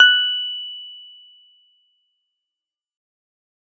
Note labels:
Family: guitar; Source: synthesizer; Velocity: 75; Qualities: bright, fast decay

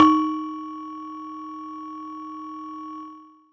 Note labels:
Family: mallet percussion; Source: acoustic; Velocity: 50; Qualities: distorted

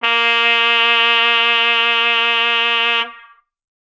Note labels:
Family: brass; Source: acoustic; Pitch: A#3; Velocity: 127; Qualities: bright, distorted

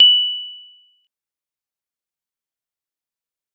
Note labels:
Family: mallet percussion; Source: acoustic; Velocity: 50; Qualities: bright, fast decay, percussive

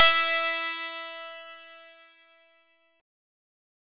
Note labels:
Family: synthesizer lead; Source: synthesizer; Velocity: 75; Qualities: bright, distorted

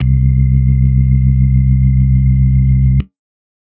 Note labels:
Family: organ; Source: electronic; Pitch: C2; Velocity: 127; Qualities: dark, reverb

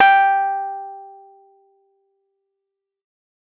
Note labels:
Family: keyboard; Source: electronic; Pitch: G5; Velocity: 127

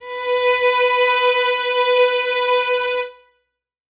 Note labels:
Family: string; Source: acoustic; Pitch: B4; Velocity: 50; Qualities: reverb

